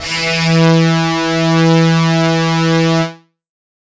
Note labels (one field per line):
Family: guitar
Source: electronic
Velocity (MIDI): 100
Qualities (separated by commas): distorted